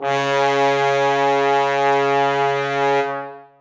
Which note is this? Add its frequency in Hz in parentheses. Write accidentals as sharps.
C#3 (138.6 Hz)